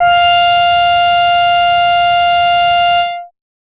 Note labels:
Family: bass; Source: synthesizer; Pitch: F5; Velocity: 75; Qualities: bright, distorted

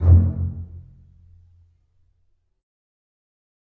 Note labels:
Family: string; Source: acoustic; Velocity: 25; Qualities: fast decay, reverb

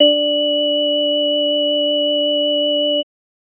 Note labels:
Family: organ; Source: electronic; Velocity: 100; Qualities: multiphonic

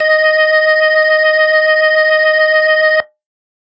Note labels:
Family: organ; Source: electronic; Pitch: D#5; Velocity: 127; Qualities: distorted

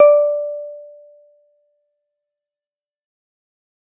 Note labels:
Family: keyboard; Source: electronic; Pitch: D5; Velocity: 50; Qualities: fast decay

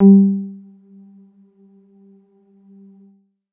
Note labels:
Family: keyboard; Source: electronic; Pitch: G3; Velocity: 127; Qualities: dark, percussive, reverb

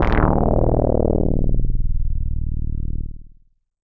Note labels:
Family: bass; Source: synthesizer; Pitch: D#0; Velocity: 100; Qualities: bright, distorted, tempo-synced

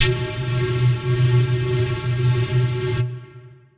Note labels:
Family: flute; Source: acoustic; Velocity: 50; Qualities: distorted, long release

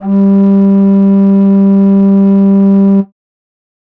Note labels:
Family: flute; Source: acoustic; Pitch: G3; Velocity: 75; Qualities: dark

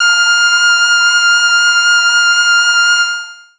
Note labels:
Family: voice; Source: synthesizer; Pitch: F6; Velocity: 100; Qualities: bright, long release

